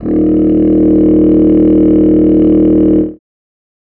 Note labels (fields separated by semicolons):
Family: reed; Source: acoustic; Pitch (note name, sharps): D#1; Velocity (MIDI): 25